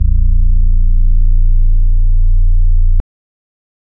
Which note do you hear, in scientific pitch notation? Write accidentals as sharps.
A#0